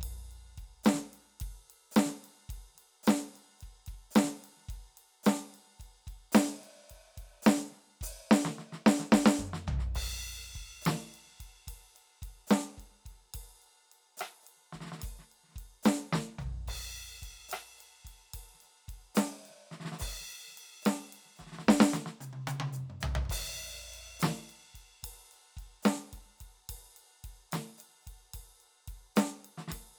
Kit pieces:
crash, ride, hi-hat pedal, snare, cross-stick, high tom, mid tom, floor tom and kick